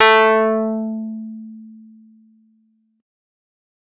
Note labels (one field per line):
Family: keyboard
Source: electronic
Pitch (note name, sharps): A3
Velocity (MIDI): 127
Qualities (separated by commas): distorted